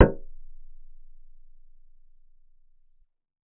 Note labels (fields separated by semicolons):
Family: bass; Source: synthesizer; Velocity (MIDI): 127; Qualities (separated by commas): reverb